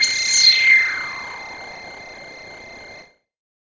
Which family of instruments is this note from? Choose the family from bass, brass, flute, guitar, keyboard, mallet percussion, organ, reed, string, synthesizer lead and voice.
bass